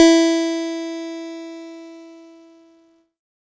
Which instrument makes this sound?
electronic keyboard